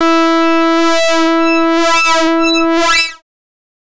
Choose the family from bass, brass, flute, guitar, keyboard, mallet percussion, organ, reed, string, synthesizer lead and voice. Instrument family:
bass